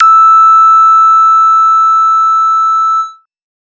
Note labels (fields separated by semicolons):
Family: bass; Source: synthesizer; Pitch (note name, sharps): E6; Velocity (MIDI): 50; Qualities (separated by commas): bright, distorted